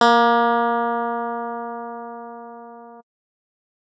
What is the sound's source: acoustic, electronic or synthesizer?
electronic